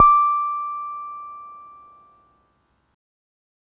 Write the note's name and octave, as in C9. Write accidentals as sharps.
D6